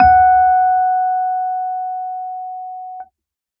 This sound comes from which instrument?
electronic keyboard